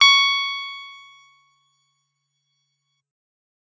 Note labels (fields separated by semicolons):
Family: guitar; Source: electronic; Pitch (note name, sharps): C#6; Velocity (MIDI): 75